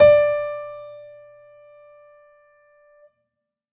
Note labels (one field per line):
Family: keyboard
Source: acoustic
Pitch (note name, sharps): D5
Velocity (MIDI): 127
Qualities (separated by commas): reverb